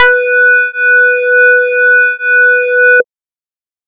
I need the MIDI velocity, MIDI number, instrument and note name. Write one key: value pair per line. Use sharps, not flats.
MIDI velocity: 127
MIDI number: 71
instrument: synthesizer bass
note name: B4